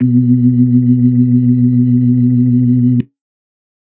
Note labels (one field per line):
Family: organ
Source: electronic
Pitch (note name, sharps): B2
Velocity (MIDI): 75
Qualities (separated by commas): reverb